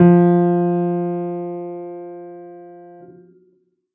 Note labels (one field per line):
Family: keyboard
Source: acoustic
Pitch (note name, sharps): F3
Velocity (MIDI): 75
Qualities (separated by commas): reverb